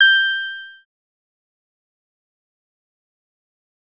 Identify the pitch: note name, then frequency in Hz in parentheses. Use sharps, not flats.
G6 (1568 Hz)